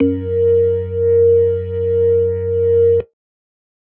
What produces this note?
electronic organ